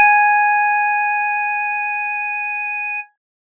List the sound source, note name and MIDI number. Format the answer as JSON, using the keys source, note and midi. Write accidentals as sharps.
{"source": "electronic", "note": "G#5", "midi": 80}